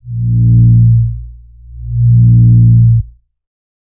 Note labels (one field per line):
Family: bass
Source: synthesizer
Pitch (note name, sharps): A#1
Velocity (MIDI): 25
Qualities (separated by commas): distorted, tempo-synced